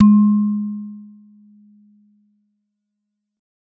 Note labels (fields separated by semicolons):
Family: mallet percussion; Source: acoustic; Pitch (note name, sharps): G#3; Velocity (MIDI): 75; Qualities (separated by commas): dark, non-linear envelope